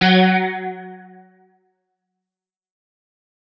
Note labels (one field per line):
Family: guitar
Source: electronic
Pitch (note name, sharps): F#3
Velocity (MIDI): 75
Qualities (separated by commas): fast decay